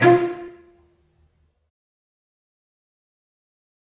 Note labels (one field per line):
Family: string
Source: acoustic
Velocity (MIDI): 75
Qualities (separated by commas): fast decay, percussive, reverb